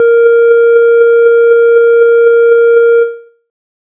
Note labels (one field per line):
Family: bass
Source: synthesizer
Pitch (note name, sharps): A#4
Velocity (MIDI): 75